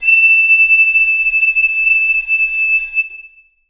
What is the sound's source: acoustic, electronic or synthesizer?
acoustic